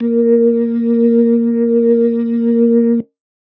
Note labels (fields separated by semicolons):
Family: organ; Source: electronic; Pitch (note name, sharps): A#3; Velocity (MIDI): 127; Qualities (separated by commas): dark